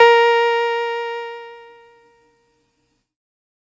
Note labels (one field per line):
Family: keyboard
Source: electronic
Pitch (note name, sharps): A#4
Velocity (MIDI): 100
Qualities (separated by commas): distorted